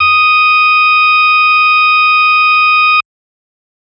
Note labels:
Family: organ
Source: electronic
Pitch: D#6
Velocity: 127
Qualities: bright

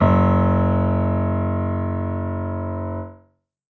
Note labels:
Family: keyboard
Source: acoustic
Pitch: F#1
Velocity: 100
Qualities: reverb

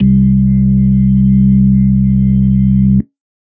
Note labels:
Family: organ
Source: electronic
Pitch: C2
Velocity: 50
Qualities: dark

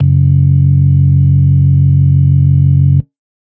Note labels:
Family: organ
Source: electronic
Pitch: F#1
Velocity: 127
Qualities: dark

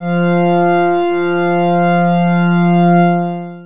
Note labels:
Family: organ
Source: electronic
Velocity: 50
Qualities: distorted, long release

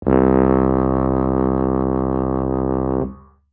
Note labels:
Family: brass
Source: acoustic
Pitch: C2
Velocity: 100

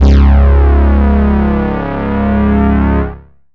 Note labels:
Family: bass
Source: synthesizer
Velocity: 100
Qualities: bright, distorted

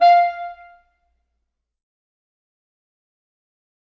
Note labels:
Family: reed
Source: acoustic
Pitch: F5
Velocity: 100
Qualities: fast decay, percussive, reverb

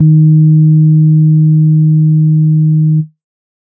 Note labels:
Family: organ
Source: electronic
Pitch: D#3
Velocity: 127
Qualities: dark

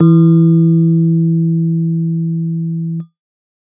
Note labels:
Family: keyboard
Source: electronic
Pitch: E3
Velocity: 25

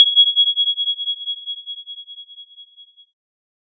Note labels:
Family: keyboard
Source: synthesizer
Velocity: 25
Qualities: bright

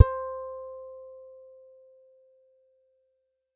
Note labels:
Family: guitar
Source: acoustic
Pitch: C5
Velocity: 50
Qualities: dark

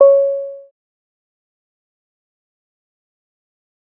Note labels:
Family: bass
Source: synthesizer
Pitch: C#5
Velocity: 100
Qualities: fast decay, percussive

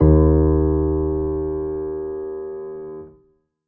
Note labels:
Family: keyboard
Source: acoustic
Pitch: D#2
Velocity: 25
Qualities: reverb

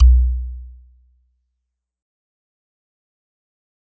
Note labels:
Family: mallet percussion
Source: acoustic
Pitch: B1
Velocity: 100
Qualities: dark, fast decay

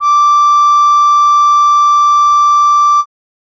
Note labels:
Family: reed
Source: acoustic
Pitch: D6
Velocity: 100

